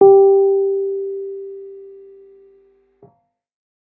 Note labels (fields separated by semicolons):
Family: keyboard; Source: electronic; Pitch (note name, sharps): G4; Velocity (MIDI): 25